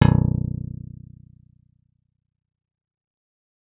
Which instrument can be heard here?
acoustic guitar